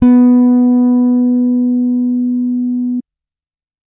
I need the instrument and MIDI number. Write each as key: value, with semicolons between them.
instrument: electronic bass; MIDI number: 59